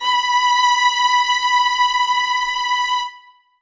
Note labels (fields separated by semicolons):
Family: string; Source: acoustic; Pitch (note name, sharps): B5; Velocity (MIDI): 100; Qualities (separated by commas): bright, reverb